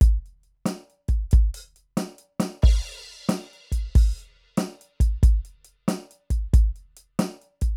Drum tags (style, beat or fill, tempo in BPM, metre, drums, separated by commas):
rock, beat, 92 BPM, 4/4, crash, closed hi-hat, open hi-hat, hi-hat pedal, snare, kick